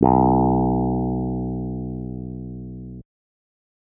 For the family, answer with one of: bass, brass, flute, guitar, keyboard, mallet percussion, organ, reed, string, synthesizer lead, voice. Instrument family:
keyboard